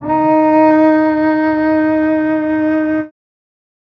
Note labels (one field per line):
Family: string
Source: acoustic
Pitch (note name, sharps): D#4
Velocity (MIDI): 50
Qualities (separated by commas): reverb